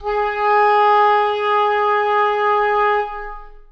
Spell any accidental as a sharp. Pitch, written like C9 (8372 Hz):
G#4 (415.3 Hz)